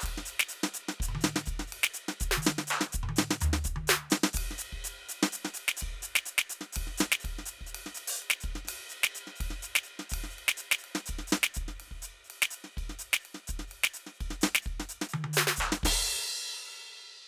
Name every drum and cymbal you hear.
crash, ride, ride bell, open hi-hat, hi-hat pedal, percussion, snare, high tom, mid tom, floor tom and kick